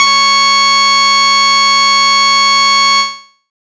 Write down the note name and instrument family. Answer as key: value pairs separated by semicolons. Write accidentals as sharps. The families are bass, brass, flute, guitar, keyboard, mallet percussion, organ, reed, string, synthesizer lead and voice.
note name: C#6; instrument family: bass